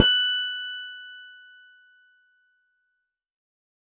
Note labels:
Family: keyboard; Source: electronic; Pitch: F#6; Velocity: 75

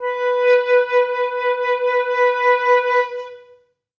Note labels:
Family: flute; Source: acoustic; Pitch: B4; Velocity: 100; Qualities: long release, reverb

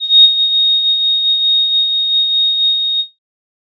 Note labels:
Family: flute; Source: synthesizer; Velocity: 100; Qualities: bright, distorted

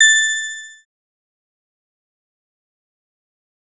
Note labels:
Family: synthesizer lead; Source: synthesizer; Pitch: A6; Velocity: 127; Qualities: bright, distorted, fast decay

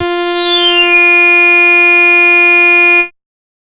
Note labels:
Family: bass; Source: synthesizer; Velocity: 100; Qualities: bright, distorted, multiphonic

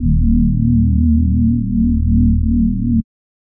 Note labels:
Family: voice; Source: synthesizer; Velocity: 25

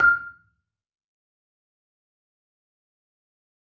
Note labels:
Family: mallet percussion; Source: acoustic; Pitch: F6; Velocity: 127; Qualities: fast decay, percussive, reverb

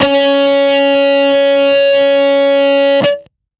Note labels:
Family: guitar; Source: electronic; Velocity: 75; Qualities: distorted

